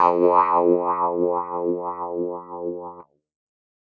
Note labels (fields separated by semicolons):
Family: keyboard; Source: electronic; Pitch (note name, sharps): F2; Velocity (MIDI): 127